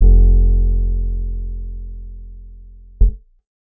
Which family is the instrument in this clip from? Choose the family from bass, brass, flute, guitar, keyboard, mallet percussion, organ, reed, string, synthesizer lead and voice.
guitar